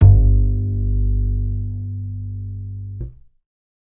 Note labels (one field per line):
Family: bass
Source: acoustic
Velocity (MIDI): 100